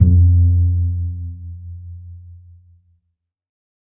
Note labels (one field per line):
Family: string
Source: acoustic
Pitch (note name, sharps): F2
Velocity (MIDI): 75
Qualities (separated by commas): dark, reverb